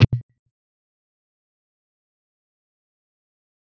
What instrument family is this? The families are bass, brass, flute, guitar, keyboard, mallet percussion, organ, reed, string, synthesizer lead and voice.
guitar